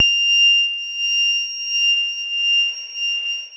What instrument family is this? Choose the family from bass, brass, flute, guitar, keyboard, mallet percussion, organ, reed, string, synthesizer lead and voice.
keyboard